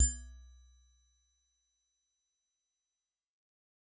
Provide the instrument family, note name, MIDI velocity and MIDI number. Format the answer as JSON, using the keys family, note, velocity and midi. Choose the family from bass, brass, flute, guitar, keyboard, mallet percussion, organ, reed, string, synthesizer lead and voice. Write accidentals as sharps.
{"family": "mallet percussion", "note": "B1", "velocity": 127, "midi": 35}